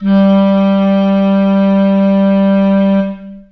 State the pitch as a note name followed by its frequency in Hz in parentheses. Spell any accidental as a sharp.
G3 (196 Hz)